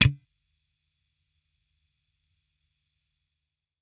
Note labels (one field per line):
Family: bass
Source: electronic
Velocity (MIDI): 50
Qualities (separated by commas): percussive